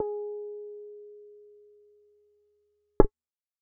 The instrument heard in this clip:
synthesizer bass